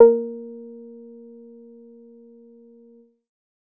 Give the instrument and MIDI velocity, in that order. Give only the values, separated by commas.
synthesizer bass, 25